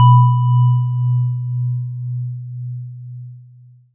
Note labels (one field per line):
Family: mallet percussion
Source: acoustic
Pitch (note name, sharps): B2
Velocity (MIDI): 25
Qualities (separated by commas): long release